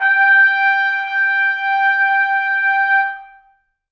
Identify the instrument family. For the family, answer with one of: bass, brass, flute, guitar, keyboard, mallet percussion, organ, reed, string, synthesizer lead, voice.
brass